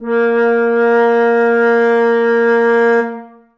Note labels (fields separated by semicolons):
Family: flute; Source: acoustic; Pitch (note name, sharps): A#3; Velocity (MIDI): 127; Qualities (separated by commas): reverb